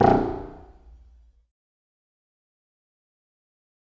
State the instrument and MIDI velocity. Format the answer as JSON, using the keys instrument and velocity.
{"instrument": "acoustic reed instrument", "velocity": 75}